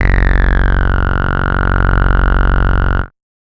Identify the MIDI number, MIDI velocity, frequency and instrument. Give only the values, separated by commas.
18, 50, 23.12 Hz, synthesizer bass